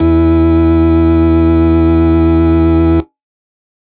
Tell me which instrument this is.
electronic organ